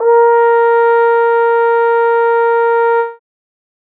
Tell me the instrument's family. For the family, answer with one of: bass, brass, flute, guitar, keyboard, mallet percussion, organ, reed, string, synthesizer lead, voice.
brass